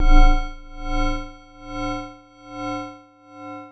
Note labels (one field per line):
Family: mallet percussion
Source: electronic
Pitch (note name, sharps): A0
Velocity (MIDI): 127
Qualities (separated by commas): long release